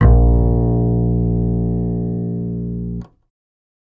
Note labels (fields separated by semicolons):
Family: bass; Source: electronic; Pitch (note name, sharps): A#1; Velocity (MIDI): 127; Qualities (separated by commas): reverb